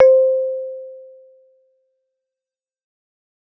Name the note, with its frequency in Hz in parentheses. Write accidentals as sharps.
C5 (523.3 Hz)